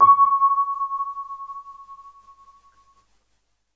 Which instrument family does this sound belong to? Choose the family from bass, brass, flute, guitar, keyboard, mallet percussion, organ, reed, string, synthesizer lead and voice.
keyboard